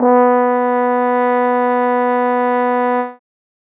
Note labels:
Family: brass; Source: acoustic; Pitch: B3; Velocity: 75

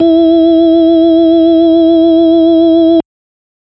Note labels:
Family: organ; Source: electronic; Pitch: E4; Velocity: 25

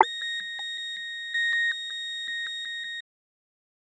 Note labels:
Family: bass; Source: synthesizer; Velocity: 75; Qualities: bright, tempo-synced

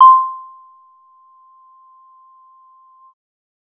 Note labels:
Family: bass; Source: synthesizer; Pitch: C6; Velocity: 127; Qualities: percussive

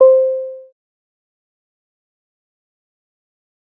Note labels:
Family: bass; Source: synthesizer; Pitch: C5; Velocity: 50; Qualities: fast decay, percussive

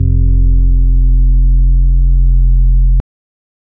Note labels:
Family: organ; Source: electronic; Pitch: F1; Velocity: 50; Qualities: dark

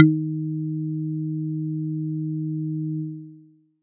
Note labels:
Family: mallet percussion; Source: acoustic; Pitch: D#3; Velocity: 100

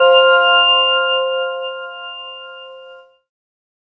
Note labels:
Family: keyboard; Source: synthesizer; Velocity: 50

